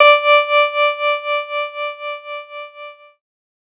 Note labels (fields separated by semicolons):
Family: keyboard; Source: electronic; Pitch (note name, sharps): D5; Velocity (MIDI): 75